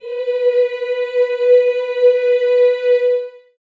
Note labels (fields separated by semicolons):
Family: voice; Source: acoustic; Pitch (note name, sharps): B4; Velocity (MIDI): 75; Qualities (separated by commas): reverb